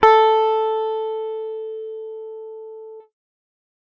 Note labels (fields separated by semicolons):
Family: guitar; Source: electronic; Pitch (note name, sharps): A4; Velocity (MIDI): 127